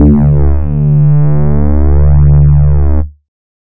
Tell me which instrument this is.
synthesizer bass